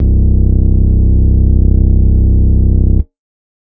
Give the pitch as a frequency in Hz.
32.7 Hz